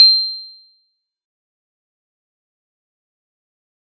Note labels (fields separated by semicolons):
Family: mallet percussion; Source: acoustic; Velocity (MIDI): 127; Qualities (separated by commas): bright, fast decay, percussive